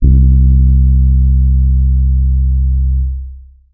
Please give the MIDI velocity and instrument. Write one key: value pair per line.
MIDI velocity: 100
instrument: electronic keyboard